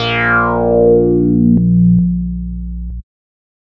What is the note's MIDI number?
34